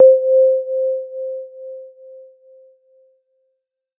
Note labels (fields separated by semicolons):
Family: keyboard; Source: electronic; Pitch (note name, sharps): C5; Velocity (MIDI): 100; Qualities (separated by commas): dark